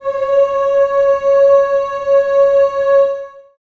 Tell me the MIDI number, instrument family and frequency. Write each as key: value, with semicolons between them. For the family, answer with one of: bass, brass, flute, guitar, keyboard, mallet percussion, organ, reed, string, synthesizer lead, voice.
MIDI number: 73; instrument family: voice; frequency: 554.4 Hz